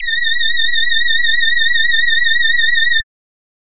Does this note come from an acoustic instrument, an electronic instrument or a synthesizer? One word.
synthesizer